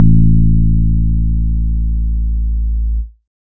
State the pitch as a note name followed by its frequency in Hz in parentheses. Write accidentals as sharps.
A1 (55 Hz)